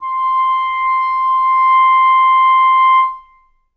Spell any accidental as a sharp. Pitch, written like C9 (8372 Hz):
C6 (1047 Hz)